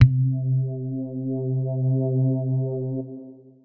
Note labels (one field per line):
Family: guitar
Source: electronic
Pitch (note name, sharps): C3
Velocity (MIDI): 25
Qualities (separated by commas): dark, distorted